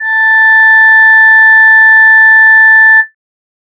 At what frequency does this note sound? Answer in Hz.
880 Hz